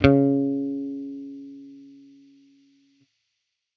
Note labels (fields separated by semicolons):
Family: bass; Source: electronic; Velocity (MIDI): 25